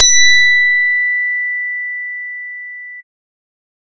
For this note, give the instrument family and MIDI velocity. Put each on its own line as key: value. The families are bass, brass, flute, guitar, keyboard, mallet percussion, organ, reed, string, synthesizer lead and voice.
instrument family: bass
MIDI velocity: 127